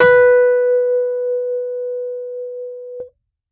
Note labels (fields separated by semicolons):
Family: keyboard; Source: electronic; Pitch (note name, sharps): B4; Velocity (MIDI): 127